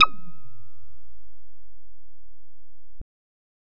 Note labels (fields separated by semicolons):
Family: bass; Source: synthesizer; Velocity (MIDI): 25; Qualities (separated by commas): distorted